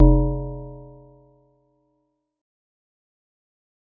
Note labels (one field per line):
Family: mallet percussion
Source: acoustic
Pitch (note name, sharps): F1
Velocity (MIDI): 100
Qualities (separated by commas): fast decay